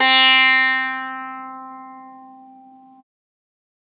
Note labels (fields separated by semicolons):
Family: guitar; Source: acoustic; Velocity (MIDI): 75; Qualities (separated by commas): bright, multiphonic, reverb